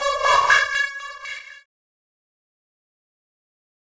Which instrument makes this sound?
electronic keyboard